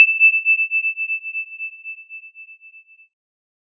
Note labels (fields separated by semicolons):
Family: keyboard; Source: synthesizer; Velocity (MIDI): 25; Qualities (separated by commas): bright